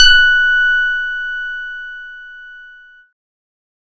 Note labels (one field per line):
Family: keyboard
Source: electronic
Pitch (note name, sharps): F#6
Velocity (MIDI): 100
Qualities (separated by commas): bright, distorted